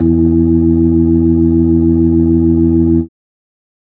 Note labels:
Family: organ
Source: electronic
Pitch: E2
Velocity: 25

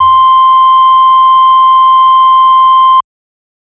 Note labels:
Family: organ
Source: electronic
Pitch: C6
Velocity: 127

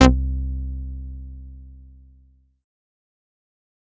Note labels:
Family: bass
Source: synthesizer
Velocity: 127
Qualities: distorted, fast decay

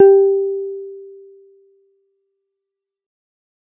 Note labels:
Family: keyboard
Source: electronic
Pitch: G4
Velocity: 25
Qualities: fast decay

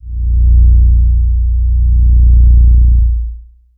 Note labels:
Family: bass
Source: synthesizer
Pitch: A#0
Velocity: 100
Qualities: distorted, long release, tempo-synced

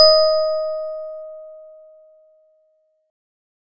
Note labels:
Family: organ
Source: electronic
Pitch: D#5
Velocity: 75

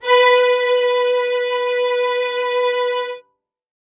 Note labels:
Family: string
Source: acoustic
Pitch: B4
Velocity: 127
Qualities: reverb

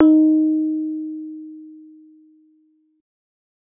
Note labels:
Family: keyboard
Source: electronic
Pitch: D#4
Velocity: 50

